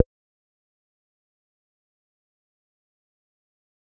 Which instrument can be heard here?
synthesizer bass